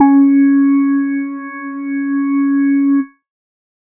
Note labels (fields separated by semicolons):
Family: organ; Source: electronic; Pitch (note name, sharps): C#4; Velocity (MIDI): 75